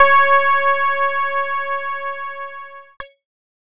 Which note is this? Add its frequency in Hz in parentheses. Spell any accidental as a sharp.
C#5 (554.4 Hz)